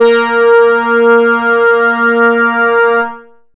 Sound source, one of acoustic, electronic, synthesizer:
synthesizer